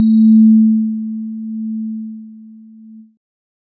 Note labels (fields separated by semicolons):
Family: keyboard; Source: electronic; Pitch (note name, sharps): A3; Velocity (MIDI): 25; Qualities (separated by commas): multiphonic